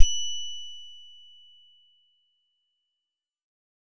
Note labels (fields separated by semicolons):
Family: guitar; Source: synthesizer; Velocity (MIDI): 75; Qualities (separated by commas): bright, percussive